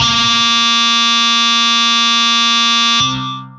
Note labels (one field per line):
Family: guitar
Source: electronic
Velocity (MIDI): 25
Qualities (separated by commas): bright, distorted, long release